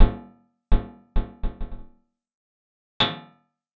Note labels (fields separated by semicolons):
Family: guitar; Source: acoustic; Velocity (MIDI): 50; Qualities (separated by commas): percussive, reverb